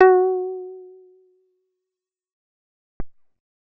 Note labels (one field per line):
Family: bass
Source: synthesizer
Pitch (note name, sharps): F#4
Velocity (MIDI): 25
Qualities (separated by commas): fast decay